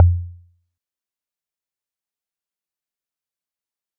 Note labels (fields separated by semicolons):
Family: mallet percussion; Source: acoustic; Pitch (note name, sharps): F2; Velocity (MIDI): 50; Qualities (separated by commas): fast decay, percussive